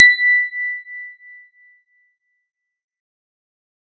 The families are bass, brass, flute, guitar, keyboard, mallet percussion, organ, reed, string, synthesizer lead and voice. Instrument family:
guitar